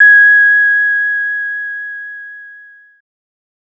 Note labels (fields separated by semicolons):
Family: bass; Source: synthesizer; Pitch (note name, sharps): G#6; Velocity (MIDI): 75